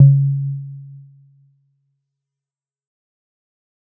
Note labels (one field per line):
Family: mallet percussion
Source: acoustic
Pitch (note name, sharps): C#3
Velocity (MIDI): 25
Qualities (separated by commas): fast decay